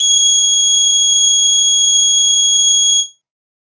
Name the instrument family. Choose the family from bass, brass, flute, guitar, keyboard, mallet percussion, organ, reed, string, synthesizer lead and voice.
reed